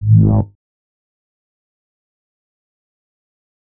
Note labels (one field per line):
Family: bass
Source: synthesizer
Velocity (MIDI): 25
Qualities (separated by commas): distorted, fast decay